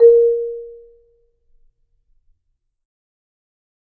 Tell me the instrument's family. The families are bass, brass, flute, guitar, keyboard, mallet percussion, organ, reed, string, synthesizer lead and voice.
mallet percussion